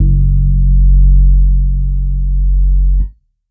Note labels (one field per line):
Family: keyboard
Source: electronic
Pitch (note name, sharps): F#1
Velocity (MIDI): 50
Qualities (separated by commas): dark